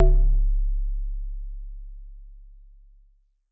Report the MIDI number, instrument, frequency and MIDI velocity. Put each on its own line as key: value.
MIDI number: 25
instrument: acoustic mallet percussion instrument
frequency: 34.65 Hz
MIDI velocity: 75